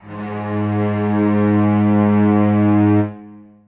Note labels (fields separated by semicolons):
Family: string; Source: acoustic; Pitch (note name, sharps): G#2; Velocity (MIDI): 50; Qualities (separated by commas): long release, reverb